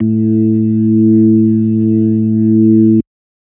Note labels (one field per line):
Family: organ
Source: electronic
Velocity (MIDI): 100